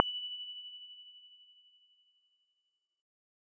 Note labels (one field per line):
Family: keyboard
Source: electronic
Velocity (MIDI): 25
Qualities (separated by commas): fast decay